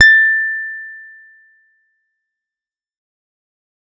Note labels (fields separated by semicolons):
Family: guitar; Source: electronic; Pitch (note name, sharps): A6; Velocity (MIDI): 100; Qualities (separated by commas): fast decay